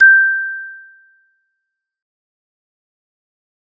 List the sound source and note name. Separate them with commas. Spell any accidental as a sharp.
acoustic, G6